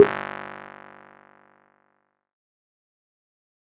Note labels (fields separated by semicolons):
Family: keyboard; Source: electronic; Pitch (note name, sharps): G1; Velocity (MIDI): 50; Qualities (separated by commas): fast decay, percussive